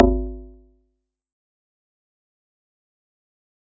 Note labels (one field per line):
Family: mallet percussion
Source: acoustic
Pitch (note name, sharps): G#1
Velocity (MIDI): 100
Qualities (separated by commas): fast decay, percussive